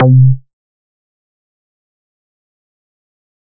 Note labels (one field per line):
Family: bass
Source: synthesizer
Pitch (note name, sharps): C3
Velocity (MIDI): 50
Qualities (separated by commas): fast decay, percussive